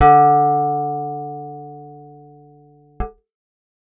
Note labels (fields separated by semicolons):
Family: guitar; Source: acoustic; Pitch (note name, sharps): D3; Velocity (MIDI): 75